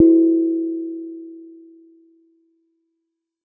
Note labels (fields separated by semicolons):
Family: mallet percussion; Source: acoustic; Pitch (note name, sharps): E4; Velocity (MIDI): 25; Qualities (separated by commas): reverb